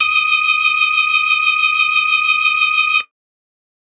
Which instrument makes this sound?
electronic organ